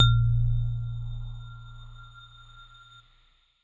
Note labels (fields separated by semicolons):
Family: keyboard; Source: electronic; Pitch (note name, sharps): A#0; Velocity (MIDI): 100; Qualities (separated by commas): dark